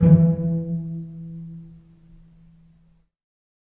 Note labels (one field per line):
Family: string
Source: acoustic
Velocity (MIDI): 25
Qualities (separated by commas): dark, reverb